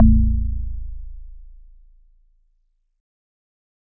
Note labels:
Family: organ; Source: electronic; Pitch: A0; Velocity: 75

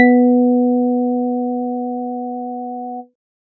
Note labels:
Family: organ; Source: electronic; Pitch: B3; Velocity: 127; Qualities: dark

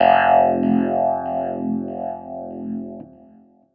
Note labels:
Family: keyboard; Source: electronic; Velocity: 50

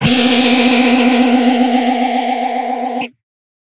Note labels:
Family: guitar; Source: electronic; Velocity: 50; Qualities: bright, distorted

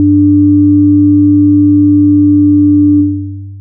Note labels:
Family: synthesizer lead; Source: synthesizer; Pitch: G2; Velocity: 75; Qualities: long release

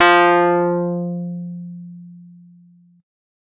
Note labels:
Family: keyboard; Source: electronic; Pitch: F3; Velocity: 127; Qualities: distorted

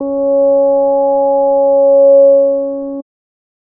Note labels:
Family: bass; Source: synthesizer; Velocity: 25; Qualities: distorted

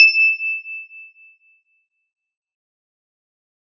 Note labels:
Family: guitar; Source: synthesizer; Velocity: 75; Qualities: bright, fast decay

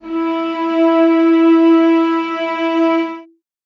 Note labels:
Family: string; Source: acoustic; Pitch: E4; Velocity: 75; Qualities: reverb

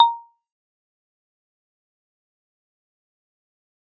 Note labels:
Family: mallet percussion; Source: acoustic; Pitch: A#5; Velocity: 50; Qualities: fast decay, percussive

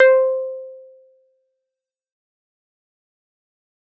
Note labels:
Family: keyboard; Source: electronic; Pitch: C5; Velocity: 75; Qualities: fast decay

